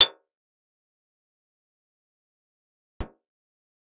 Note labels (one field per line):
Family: guitar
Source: acoustic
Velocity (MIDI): 127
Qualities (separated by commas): bright, fast decay, percussive, reverb